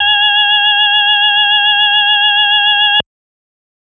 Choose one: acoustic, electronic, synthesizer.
electronic